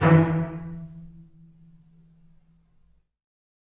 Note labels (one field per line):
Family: string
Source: acoustic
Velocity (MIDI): 75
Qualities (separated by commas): reverb